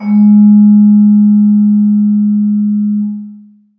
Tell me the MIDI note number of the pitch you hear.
56